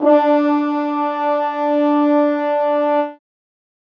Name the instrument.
acoustic brass instrument